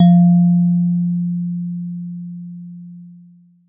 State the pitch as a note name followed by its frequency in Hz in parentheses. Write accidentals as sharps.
F3 (174.6 Hz)